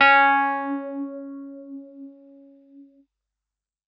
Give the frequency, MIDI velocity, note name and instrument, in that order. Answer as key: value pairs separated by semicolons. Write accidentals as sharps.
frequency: 277.2 Hz; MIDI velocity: 127; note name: C#4; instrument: electronic keyboard